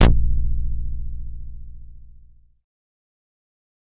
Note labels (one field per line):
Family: bass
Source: synthesizer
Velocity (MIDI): 50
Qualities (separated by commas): distorted, fast decay